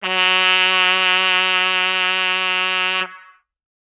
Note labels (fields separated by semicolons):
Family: brass; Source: acoustic; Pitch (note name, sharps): F#3; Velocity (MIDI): 127; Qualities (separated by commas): distorted